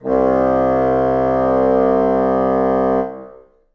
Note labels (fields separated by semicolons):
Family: reed; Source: acoustic; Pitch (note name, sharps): C2; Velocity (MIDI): 100; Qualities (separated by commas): reverb